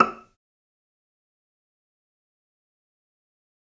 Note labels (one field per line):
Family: string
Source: acoustic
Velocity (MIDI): 75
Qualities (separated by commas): fast decay, percussive, reverb